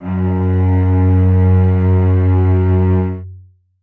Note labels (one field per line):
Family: string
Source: acoustic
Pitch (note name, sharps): F#2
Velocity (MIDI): 75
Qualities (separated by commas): long release, reverb